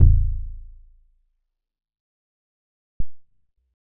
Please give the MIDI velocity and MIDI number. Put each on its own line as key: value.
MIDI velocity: 50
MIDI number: 21